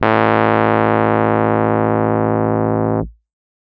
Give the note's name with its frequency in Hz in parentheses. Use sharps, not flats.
A1 (55 Hz)